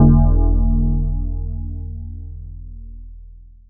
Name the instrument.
electronic mallet percussion instrument